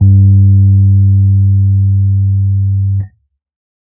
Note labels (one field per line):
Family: keyboard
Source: electronic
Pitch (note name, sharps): G2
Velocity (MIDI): 50